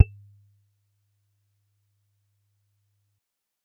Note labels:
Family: guitar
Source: acoustic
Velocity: 25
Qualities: percussive

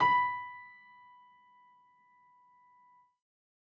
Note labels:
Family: keyboard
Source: acoustic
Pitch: B5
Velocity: 100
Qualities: percussive

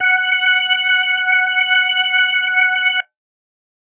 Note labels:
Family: organ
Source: electronic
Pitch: F#5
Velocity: 127

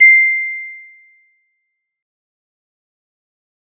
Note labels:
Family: mallet percussion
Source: acoustic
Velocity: 50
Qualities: fast decay

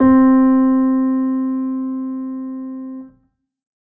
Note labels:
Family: keyboard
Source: acoustic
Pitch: C4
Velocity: 25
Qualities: reverb

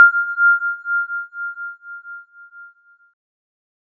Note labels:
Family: keyboard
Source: synthesizer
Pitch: F6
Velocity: 100

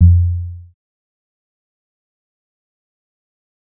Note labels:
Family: bass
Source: synthesizer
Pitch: F2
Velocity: 25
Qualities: dark, fast decay, percussive

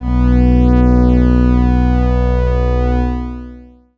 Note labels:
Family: organ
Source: electronic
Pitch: B1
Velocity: 25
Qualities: distorted, long release

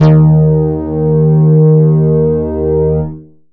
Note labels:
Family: bass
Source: synthesizer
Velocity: 75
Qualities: distorted

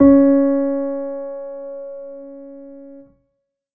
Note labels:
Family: keyboard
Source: acoustic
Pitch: C#4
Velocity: 50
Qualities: reverb

